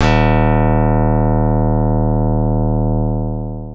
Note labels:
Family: keyboard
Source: electronic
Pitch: D#1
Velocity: 25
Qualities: bright, long release

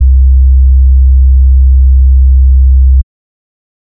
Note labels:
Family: bass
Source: synthesizer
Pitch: C2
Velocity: 25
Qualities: dark

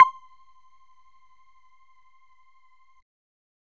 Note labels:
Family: bass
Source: synthesizer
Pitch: C6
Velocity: 25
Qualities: percussive

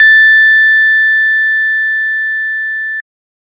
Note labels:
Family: organ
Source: electronic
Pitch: A6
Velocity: 25

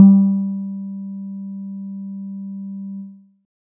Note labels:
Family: guitar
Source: synthesizer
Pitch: G3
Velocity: 25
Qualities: dark

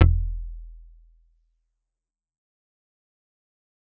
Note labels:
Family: guitar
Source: electronic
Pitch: E1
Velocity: 50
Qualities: fast decay

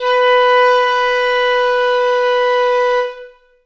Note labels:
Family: flute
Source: acoustic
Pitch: B4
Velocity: 50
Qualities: reverb

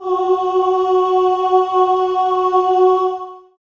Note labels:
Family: voice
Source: acoustic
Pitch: F#4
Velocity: 25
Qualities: reverb

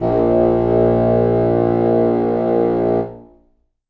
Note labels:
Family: reed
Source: acoustic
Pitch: A#1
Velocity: 25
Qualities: reverb

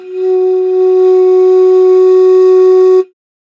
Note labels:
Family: flute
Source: acoustic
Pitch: F#4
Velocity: 75

